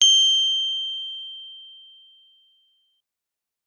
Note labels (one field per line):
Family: keyboard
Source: electronic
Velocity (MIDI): 50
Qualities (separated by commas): bright